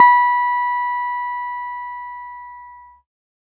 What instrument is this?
electronic keyboard